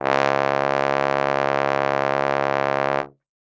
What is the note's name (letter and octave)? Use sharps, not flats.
C#2